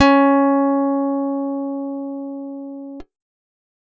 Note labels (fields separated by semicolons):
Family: guitar; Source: acoustic; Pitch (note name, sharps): C#4; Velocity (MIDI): 50